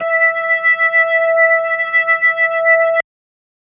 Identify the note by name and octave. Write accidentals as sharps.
E5